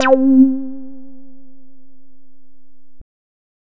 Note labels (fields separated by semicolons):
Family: bass; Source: synthesizer; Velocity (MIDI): 50; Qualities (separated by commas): distorted